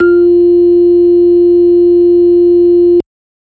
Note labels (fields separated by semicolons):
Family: organ; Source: electronic; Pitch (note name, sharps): F4; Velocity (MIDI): 100